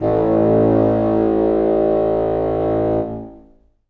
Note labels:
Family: reed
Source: acoustic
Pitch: A1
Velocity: 25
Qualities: long release, reverb

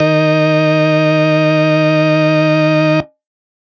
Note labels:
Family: organ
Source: electronic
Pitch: D#3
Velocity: 127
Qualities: distorted

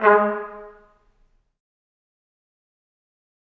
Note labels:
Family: brass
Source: acoustic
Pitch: G#3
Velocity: 50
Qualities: fast decay, percussive, reverb

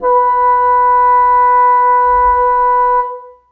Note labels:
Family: reed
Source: acoustic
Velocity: 25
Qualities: reverb

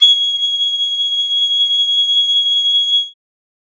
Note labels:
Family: flute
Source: acoustic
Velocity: 25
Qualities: bright

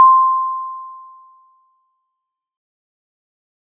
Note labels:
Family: mallet percussion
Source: acoustic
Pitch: C6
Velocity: 75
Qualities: fast decay

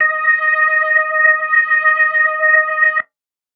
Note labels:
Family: organ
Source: electronic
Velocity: 25

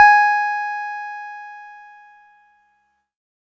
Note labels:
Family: keyboard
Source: electronic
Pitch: G#5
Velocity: 25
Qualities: distorted

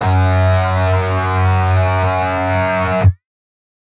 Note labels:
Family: guitar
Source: electronic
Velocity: 100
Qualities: bright, distorted

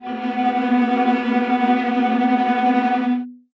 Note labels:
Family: string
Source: acoustic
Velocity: 75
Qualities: bright, non-linear envelope, reverb

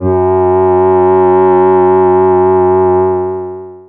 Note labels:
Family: voice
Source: synthesizer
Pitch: F#2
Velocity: 50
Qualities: distorted, long release

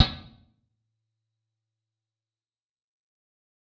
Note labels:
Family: guitar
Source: electronic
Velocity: 100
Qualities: fast decay, percussive, reverb

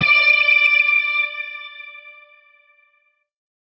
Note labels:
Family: guitar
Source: electronic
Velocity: 75

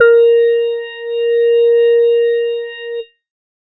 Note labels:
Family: organ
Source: electronic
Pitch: A#4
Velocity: 100

